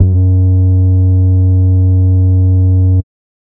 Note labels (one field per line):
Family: bass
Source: synthesizer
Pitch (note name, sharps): F#2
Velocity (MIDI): 100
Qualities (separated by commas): dark, distorted, tempo-synced